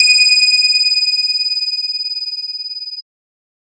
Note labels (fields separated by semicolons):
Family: bass; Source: synthesizer; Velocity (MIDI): 127; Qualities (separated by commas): bright